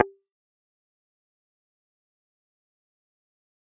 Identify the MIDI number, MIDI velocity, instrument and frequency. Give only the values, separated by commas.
67, 75, synthesizer bass, 392 Hz